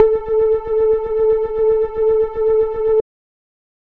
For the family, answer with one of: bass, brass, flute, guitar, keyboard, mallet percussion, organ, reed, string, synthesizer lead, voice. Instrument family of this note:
bass